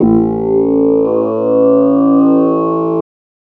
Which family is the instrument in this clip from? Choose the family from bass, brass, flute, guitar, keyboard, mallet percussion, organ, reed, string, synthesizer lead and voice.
voice